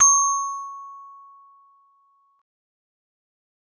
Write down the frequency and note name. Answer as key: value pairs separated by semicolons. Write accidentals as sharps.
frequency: 1109 Hz; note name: C#6